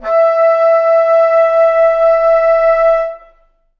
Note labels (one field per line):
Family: reed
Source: acoustic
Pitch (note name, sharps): E5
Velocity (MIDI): 25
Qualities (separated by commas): reverb